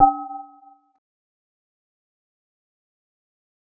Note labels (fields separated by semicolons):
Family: mallet percussion; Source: synthesizer; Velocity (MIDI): 50; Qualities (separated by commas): fast decay, multiphonic, percussive